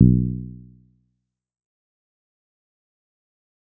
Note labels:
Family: bass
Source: synthesizer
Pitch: B1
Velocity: 50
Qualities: dark, fast decay, percussive

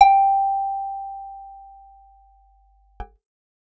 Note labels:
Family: guitar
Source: acoustic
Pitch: G5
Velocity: 127

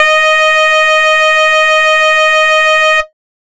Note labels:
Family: bass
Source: synthesizer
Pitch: D#5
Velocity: 127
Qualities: bright, distorted, multiphonic, tempo-synced

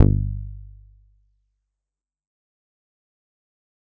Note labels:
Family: bass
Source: synthesizer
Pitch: G1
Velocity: 100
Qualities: dark, distorted, fast decay, percussive

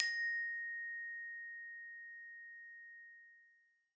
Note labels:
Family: mallet percussion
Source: acoustic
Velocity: 127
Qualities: bright, percussive, reverb

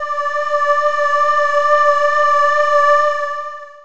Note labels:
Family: voice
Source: synthesizer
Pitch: D5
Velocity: 50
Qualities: distorted, long release

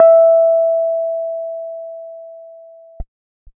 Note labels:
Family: keyboard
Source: electronic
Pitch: E5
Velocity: 50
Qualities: dark

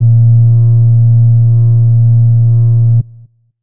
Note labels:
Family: flute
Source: acoustic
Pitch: A#2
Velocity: 127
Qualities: dark

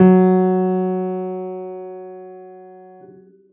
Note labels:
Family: keyboard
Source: acoustic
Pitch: F#3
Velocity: 75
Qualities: reverb

